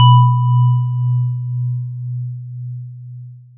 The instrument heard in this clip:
acoustic mallet percussion instrument